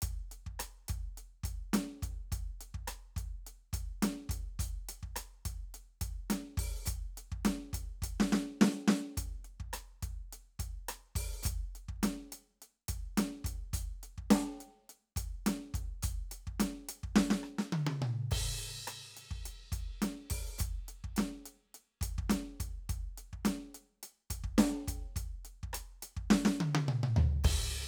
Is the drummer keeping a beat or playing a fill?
beat